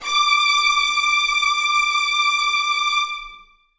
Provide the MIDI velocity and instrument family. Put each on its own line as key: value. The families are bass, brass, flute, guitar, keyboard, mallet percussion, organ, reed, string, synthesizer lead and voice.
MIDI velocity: 100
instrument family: string